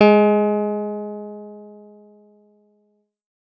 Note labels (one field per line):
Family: guitar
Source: electronic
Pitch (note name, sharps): G#3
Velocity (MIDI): 50